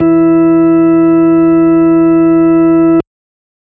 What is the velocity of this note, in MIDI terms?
127